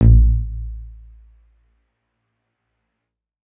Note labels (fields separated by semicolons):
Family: keyboard; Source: electronic; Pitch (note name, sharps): A1; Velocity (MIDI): 75